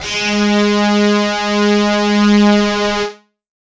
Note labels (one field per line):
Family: guitar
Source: electronic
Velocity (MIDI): 75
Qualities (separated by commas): distorted